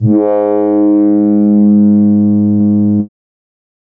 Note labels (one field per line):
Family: keyboard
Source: synthesizer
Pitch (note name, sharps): G#2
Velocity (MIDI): 25